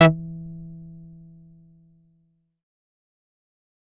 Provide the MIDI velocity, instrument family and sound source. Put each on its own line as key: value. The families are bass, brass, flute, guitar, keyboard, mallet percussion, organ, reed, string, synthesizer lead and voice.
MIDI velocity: 127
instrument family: bass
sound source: synthesizer